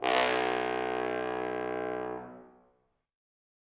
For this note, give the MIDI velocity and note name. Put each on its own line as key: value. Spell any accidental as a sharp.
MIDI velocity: 75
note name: B1